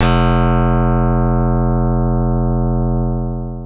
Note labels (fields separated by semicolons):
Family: keyboard; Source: electronic; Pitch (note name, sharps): F1; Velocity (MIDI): 127; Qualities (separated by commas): bright, long release